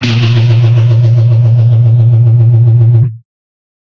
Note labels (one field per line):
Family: guitar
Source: electronic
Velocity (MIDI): 75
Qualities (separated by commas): bright, distorted